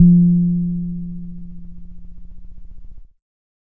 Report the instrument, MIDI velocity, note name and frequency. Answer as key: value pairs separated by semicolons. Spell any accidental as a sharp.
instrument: electronic keyboard; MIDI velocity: 50; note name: F3; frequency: 174.6 Hz